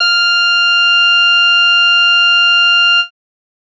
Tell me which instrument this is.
synthesizer bass